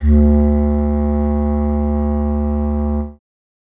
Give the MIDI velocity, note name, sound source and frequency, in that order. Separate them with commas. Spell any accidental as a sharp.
50, D2, acoustic, 73.42 Hz